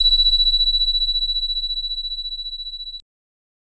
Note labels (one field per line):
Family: bass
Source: synthesizer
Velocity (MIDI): 25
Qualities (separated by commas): bright, distorted, multiphonic